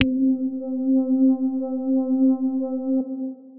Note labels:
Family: guitar; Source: electronic; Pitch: C4; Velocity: 25; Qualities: dark, distorted, long release

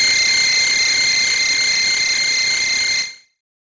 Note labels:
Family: bass; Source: synthesizer; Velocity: 127; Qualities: non-linear envelope

